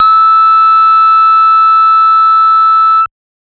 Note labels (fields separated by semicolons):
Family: bass; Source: synthesizer; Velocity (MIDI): 75; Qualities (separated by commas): bright, distorted, multiphonic